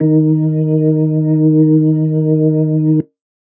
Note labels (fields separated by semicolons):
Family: organ; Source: electronic; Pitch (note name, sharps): D#3; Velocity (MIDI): 50